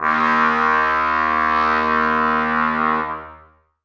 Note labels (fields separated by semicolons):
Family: brass; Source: acoustic; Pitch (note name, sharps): D#2; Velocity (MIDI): 100; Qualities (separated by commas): bright, reverb